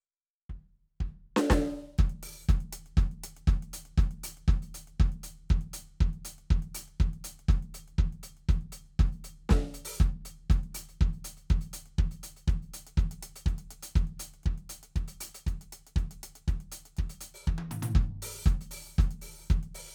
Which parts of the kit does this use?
closed hi-hat, open hi-hat, hi-hat pedal, snare, high tom, mid tom and kick